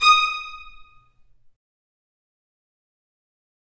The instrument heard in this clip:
acoustic string instrument